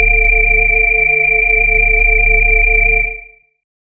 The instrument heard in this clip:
electronic mallet percussion instrument